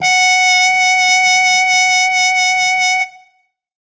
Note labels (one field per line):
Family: brass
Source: acoustic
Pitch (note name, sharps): F#5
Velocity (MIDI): 75